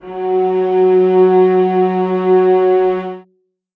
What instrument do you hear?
acoustic string instrument